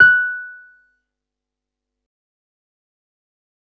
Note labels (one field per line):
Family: keyboard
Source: electronic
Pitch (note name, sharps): F#6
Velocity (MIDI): 75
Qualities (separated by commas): fast decay, percussive